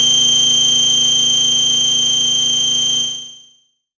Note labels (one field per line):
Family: bass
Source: synthesizer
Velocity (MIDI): 127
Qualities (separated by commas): bright, distorted, long release